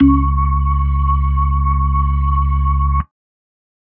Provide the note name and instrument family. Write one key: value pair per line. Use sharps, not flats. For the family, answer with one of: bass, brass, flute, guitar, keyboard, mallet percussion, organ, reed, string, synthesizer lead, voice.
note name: C#2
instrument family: organ